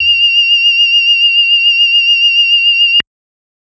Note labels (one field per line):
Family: organ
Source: electronic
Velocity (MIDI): 75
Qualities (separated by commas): multiphonic